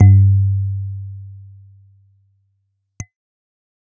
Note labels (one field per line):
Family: keyboard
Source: electronic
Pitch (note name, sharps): G2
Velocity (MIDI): 25